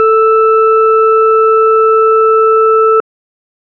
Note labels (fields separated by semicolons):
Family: organ; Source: electronic; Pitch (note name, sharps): A4; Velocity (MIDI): 75